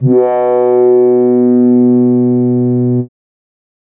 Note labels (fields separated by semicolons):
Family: keyboard; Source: synthesizer; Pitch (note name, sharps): B2; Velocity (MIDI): 100